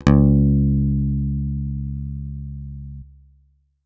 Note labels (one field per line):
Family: guitar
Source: electronic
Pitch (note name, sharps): C#2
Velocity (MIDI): 127